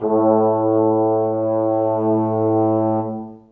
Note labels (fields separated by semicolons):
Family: brass; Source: acoustic; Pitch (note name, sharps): A2; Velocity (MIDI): 25; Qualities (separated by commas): dark, reverb